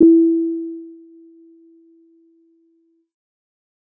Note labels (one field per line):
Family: keyboard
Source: electronic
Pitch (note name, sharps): E4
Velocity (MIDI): 75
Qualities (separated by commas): dark